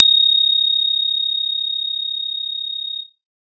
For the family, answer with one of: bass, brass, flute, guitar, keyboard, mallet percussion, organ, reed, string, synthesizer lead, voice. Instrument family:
synthesizer lead